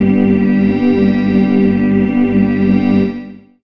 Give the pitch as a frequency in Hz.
49 Hz